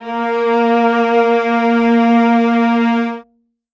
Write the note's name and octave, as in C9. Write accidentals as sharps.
A#3